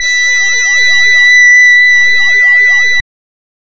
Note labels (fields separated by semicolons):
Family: reed; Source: synthesizer; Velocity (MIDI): 75; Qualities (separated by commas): distorted, non-linear envelope